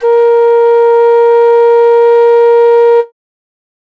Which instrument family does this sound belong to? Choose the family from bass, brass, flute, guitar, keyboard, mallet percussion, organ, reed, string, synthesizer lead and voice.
flute